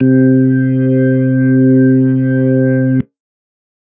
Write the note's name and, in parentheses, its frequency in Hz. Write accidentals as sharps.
C3 (130.8 Hz)